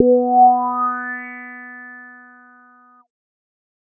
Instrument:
synthesizer bass